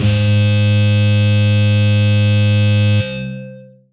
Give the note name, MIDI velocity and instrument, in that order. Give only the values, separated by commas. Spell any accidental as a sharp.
G#2, 100, electronic guitar